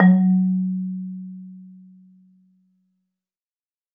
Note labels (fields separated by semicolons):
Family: mallet percussion; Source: acoustic; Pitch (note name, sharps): F#3; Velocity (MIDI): 25; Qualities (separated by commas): dark, reverb